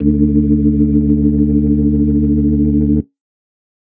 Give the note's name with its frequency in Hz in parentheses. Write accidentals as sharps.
D2 (73.42 Hz)